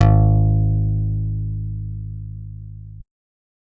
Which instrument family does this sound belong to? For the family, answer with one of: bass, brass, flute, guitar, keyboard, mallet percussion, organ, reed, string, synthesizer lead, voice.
guitar